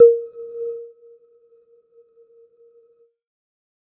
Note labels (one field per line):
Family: mallet percussion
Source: electronic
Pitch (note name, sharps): A#4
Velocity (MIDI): 50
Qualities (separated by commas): non-linear envelope